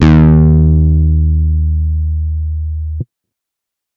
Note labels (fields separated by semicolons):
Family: guitar; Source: electronic; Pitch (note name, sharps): D#2; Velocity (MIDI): 50; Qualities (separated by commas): bright, distorted